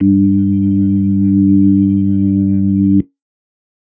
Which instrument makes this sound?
electronic organ